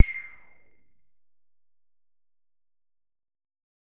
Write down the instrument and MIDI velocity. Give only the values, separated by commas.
synthesizer bass, 50